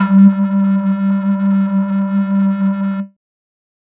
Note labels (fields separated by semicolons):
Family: flute; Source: synthesizer; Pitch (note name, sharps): G3; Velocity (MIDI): 100; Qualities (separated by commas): distorted